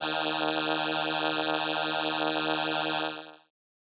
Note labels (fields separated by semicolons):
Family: keyboard; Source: synthesizer; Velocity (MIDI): 127; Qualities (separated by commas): bright